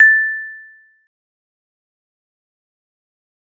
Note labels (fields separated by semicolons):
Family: mallet percussion; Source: acoustic; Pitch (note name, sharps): A6; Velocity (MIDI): 25; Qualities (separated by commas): fast decay, percussive